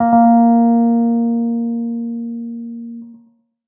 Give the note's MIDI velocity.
75